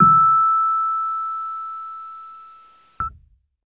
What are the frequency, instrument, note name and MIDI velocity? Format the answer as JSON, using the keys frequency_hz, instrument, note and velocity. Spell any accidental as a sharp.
{"frequency_hz": 1319, "instrument": "electronic keyboard", "note": "E6", "velocity": 25}